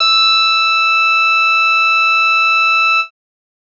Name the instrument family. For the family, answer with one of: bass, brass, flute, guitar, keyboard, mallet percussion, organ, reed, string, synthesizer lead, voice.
bass